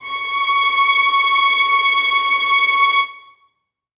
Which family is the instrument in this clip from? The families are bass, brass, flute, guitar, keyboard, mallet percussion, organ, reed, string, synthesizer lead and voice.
string